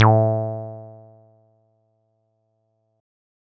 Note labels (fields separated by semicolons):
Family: bass; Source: synthesizer; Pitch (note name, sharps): A2; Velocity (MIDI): 127; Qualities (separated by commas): distorted